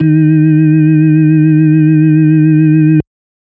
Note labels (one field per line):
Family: organ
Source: electronic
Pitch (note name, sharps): D#3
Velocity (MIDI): 25